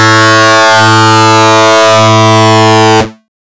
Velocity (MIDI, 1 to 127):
127